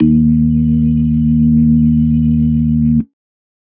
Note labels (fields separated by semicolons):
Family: organ; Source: electronic; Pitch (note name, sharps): D#2; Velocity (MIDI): 100; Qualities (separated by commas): dark